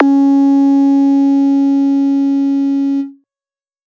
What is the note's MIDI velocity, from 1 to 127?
100